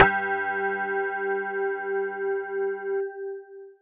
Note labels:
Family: mallet percussion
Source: electronic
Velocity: 100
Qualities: long release

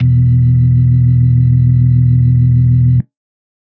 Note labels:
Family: organ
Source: electronic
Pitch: E1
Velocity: 127

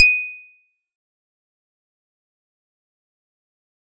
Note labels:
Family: mallet percussion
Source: acoustic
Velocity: 75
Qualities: bright, fast decay, percussive

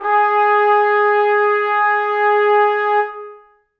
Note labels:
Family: brass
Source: acoustic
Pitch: G#4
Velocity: 75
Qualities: reverb

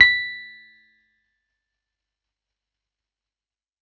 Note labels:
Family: keyboard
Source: electronic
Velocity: 127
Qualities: distorted, fast decay, percussive, tempo-synced

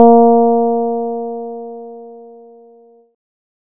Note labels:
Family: bass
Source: synthesizer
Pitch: A#3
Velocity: 75

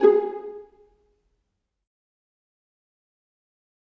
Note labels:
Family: string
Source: acoustic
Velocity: 75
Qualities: dark, fast decay, percussive, reverb

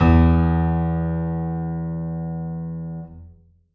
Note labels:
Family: keyboard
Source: acoustic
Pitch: E2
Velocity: 127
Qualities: reverb

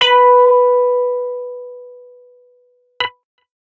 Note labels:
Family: guitar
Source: electronic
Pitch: B4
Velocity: 50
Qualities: distorted

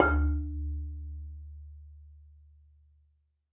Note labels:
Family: mallet percussion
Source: acoustic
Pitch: D2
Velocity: 25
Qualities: dark, reverb

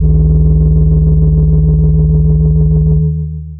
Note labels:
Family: mallet percussion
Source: electronic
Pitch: D#0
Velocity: 127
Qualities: long release

